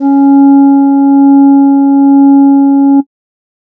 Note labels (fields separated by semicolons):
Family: flute; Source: synthesizer; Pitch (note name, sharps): C#4; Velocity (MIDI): 75; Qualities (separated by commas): dark